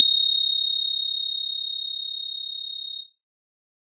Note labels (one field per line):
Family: synthesizer lead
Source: synthesizer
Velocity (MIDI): 25